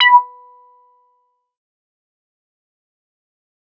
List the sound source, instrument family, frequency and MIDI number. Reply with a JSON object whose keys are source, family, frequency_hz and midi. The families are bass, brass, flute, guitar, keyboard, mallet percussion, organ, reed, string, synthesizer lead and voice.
{"source": "synthesizer", "family": "bass", "frequency_hz": 987.8, "midi": 83}